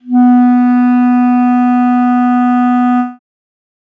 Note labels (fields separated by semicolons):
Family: reed; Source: acoustic; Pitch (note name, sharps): B3; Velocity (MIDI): 100; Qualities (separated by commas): dark